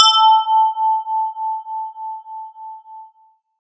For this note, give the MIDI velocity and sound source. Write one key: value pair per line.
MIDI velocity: 100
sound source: synthesizer